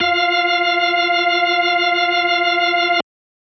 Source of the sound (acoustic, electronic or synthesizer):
electronic